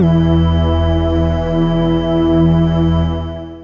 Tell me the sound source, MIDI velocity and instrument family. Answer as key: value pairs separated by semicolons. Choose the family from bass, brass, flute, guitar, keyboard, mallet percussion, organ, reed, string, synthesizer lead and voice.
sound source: synthesizer; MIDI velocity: 50; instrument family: synthesizer lead